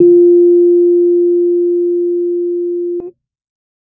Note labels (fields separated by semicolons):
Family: keyboard; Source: electronic; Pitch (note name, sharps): F4; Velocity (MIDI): 25